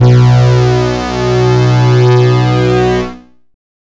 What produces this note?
synthesizer bass